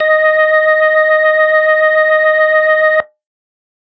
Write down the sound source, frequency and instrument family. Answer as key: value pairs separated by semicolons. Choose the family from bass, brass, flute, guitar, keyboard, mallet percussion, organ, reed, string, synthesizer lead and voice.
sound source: electronic; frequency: 622.3 Hz; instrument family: organ